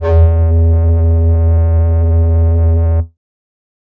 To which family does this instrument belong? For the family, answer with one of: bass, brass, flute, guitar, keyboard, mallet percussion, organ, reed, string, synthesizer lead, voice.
flute